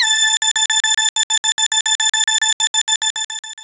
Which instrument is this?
synthesizer lead